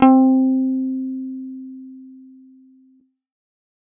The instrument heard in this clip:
synthesizer bass